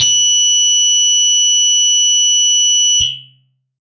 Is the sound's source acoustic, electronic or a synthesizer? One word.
electronic